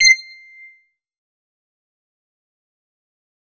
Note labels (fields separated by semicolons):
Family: bass; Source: synthesizer; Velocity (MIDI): 127; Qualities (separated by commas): distorted, fast decay, percussive